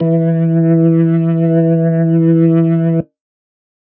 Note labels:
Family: organ; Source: electronic; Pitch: E3; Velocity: 127

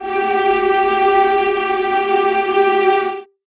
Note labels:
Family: string; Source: acoustic; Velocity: 50; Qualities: bright, non-linear envelope, reverb

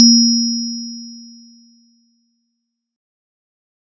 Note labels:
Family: mallet percussion; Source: acoustic; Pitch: A#3; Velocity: 75; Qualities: bright

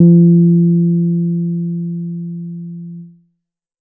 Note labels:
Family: bass; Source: synthesizer; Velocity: 25; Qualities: dark

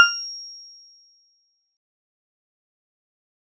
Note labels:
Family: mallet percussion; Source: acoustic; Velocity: 50; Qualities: bright, fast decay, percussive

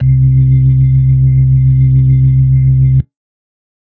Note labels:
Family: organ; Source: electronic; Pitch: C2; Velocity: 75; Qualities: dark

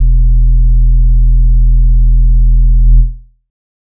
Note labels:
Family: bass; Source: synthesizer; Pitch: E1; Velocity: 100; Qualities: dark

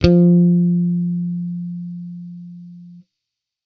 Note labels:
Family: bass; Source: electronic; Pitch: F3; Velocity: 127; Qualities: distorted

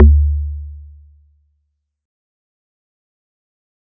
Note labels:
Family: mallet percussion; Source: acoustic; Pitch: D2; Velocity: 50; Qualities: dark, fast decay

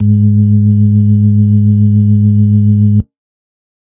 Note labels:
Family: organ; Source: electronic; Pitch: G#2; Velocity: 75

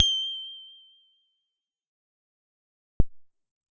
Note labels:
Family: bass; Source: synthesizer; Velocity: 50; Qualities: fast decay

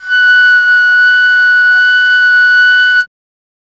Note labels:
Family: flute; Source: acoustic; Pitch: F#6; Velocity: 100; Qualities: multiphonic

